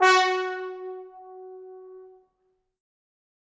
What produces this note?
acoustic brass instrument